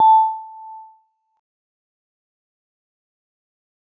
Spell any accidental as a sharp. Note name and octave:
A5